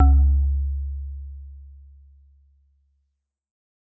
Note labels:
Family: mallet percussion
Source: acoustic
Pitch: C#2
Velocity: 25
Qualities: dark, reverb

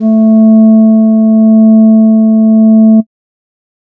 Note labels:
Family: flute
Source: synthesizer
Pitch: A3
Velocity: 50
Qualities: dark

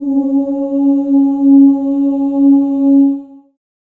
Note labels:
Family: voice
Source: acoustic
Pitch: C#4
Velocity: 75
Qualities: dark, reverb

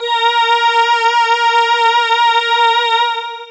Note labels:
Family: voice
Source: synthesizer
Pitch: A#4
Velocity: 100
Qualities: bright, distorted, long release

